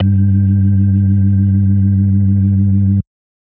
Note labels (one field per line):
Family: organ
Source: electronic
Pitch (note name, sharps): G2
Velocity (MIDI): 100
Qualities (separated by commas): dark